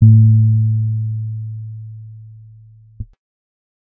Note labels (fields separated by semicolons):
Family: bass; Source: synthesizer; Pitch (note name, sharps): A2; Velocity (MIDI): 25; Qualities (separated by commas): dark